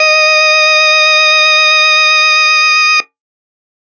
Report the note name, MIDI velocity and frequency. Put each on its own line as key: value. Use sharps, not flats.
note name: D#5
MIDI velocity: 100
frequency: 622.3 Hz